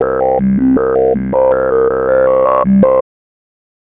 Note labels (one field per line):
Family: bass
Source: synthesizer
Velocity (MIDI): 75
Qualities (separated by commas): tempo-synced